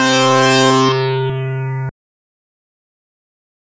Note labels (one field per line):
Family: bass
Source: synthesizer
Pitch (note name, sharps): C3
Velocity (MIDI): 100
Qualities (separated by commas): bright, distorted, fast decay